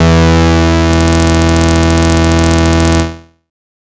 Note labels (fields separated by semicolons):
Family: bass; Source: synthesizer; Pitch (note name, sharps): E2; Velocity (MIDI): 100; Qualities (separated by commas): bright, distorted